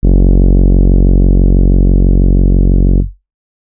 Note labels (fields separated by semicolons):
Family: keyboard; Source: electronic; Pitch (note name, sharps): F#1; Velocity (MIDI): 75; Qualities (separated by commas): dark